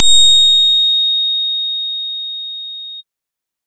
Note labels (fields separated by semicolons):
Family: bass; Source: synthesizer; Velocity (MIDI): 100; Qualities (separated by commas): bright, distorted